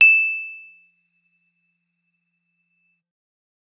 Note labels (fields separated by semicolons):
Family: guitar; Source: electronic; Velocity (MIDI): 75; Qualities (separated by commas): bright, percussive